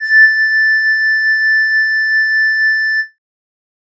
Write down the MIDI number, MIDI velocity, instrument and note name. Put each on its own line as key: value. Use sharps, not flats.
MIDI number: 93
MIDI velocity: 100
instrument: synthesizer flute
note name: A6